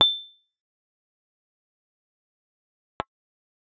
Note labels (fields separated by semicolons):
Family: bass; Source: synthesizer; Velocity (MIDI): 50; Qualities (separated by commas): bright, fast decay, percussive